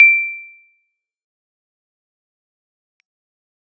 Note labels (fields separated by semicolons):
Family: keyboard; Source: electronic; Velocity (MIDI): 50; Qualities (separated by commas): fast decay, percussive